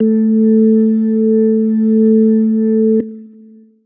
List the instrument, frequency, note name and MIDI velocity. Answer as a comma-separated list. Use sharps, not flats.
electronic organ, 220 Hz, A3, 100